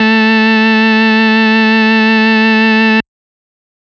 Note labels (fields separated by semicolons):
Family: organ; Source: electronic; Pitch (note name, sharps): A3; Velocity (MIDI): 127; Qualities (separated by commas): bright, distorted